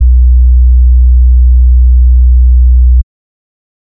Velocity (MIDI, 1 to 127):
127